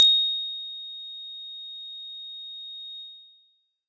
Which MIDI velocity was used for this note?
50